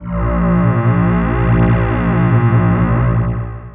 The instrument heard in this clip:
synthesizer voice